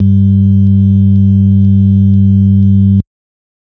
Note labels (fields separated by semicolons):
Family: organ; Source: electronic; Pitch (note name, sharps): G2; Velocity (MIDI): 25